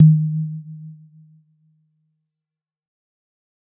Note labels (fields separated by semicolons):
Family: mallet percussion; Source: acoustic; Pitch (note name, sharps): D#3; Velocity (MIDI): 100; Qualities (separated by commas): dark, fast decay